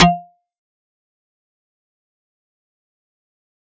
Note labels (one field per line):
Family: mallet percussion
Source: electronic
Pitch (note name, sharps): F3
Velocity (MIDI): 127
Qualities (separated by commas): fast decay, percussive